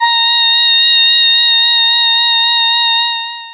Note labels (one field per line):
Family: voice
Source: synthesizer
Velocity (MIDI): 25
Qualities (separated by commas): bright, distorted, long release